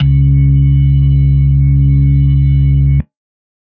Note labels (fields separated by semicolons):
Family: organ; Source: electronic; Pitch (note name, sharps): C#2; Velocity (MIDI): 25; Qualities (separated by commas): dark